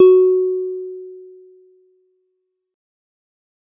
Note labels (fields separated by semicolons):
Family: guitar; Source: synthesizer; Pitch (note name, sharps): F#4; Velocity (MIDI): 75; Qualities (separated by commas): dark, fast decay